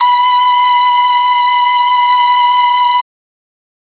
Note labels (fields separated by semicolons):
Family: string; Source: electronic; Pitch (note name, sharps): B5; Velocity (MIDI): 127; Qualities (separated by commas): bright, distorted, reverb